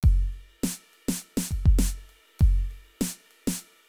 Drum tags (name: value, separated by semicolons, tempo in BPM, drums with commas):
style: rock; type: beat; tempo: 100 BPM; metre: 4/4; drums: ride, snare, kick